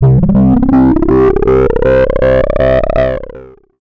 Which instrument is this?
synthesizer bass